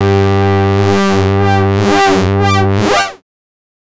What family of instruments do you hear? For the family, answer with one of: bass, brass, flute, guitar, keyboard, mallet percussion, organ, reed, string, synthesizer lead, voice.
bass